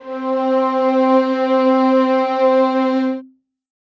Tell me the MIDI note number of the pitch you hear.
60